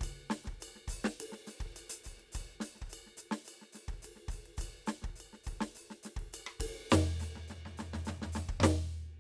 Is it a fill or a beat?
beat